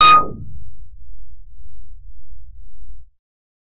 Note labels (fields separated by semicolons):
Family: bass; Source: synthesizer; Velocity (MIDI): 127